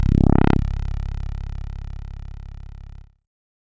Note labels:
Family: keyboard; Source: synthesizer; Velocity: 75; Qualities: bright, distorted

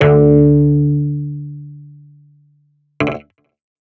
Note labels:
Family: guitar; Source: electronic; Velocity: 100; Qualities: distorted

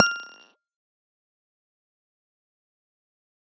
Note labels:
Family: guitar; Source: electronic; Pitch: F6; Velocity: 100; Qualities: fast decay, percussive

